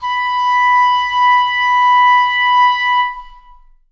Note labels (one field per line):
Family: reed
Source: acoustic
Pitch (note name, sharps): B5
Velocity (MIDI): 50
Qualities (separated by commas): long release, reverb